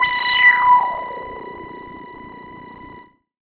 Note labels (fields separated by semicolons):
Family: bass; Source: synthesizer; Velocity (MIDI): 25; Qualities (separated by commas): bright, distorted, non-linear envelope